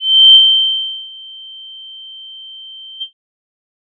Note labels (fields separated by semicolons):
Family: bass; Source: synthesizer; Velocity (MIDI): 127; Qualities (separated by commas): bright